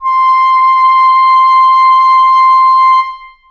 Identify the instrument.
acoustic reed instrument